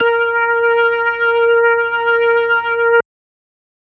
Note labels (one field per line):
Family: organ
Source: electronic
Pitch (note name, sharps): A#4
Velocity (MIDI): 25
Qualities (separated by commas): distorted